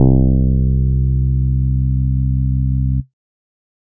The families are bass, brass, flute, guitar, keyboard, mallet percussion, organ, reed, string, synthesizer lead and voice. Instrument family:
bass